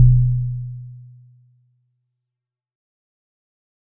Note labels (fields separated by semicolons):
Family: mallet percussion; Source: acoustic; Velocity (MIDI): 75; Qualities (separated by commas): fast decay